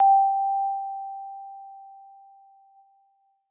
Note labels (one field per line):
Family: keyboard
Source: electronic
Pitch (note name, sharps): G5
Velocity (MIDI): 75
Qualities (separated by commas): bright